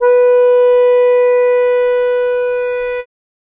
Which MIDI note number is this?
71